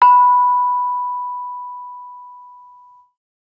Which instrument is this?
acoustic mallet percussion instrument